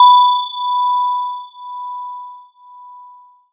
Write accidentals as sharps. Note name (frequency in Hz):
B5 (987.8 Hz)